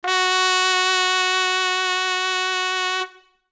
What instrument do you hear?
acoustic brass instrument